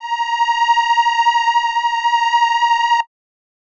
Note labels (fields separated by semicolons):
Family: reed; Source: acoustic; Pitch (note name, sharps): A#5; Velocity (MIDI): 75